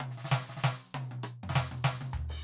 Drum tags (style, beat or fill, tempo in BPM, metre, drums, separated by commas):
soul, fill, 98 BPM, 4/4, crash, hi-hat pedal, snare, cross-stick, high tom, mid tom, floor tom